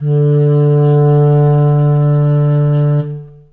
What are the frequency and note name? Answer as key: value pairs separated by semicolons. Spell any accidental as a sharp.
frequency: 146.8 Hz; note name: D3